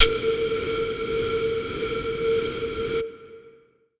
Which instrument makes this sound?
acoustic flute